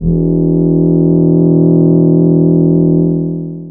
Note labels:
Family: voice; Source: synthesizer; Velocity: 25; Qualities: distorted, long release

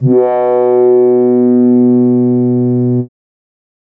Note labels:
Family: keyboard; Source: synthesizer; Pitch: B2; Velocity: 127

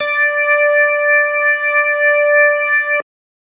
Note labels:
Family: organ; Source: electronic; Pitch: D5; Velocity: 127

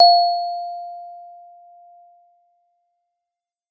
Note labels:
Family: mallet percussion; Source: acoustic; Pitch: F5; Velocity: 127

